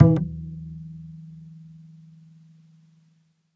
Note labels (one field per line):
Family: string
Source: acoustic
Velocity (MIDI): 127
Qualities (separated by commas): reverb